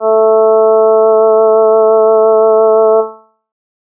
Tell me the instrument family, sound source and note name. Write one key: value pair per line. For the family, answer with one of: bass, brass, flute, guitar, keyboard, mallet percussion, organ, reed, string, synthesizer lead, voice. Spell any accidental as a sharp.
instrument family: reed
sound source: synthesizer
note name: A3